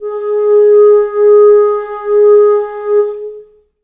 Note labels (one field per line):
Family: reed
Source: acoustic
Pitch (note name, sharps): G#4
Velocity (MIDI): 25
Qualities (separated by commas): long release, reverb